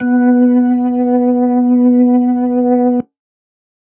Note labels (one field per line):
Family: organ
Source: electronic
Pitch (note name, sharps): B3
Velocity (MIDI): 100